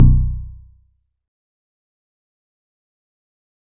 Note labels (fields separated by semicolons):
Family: guitar; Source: acoustic; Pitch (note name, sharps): B0; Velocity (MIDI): 25; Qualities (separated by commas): dark, distorted, fast decay, percussive